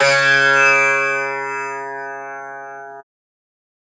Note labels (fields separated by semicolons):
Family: guitar; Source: acoustic; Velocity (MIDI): 127; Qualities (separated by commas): bright, multiphonic, reverb